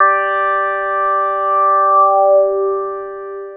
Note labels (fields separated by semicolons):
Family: synthesizer lead; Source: synthesizer; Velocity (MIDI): 25; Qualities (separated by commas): long release